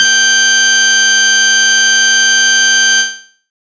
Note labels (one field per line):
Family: bass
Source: synthesizer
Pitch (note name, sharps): G6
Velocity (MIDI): 100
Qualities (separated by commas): bright, distorted